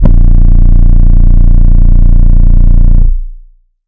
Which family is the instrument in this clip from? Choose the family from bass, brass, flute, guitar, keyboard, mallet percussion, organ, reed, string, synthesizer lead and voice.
organ